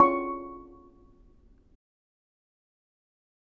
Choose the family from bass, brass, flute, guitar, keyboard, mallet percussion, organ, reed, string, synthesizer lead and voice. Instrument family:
mallet percussion